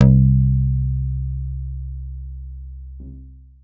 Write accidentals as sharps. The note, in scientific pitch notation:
C2